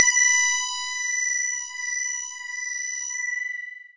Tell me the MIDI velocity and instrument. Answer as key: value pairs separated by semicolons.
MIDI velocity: 100; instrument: electronic mallet percussion instrument